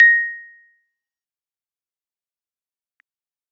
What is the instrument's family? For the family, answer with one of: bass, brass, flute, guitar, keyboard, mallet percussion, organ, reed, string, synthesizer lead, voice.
keyboard